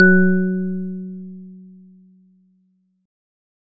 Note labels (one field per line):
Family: organ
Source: electronic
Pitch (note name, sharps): F#3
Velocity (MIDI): 75